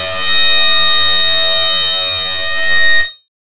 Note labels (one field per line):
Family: bass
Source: synthesizer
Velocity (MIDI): 100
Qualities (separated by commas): bright, distorted